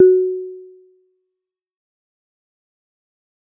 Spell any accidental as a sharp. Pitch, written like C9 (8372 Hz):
F#4 (370 Hz)